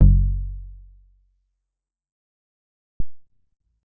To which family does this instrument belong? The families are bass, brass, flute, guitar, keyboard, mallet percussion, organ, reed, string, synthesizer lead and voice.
bass